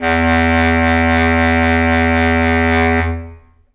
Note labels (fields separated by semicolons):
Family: reed; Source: acoustic; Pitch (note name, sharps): E2; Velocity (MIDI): 100; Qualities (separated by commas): long release, reverb